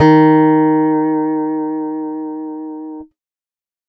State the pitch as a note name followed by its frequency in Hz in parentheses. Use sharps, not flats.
D#3 (155.6 Hz)